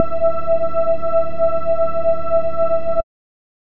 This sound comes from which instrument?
synthesizer bass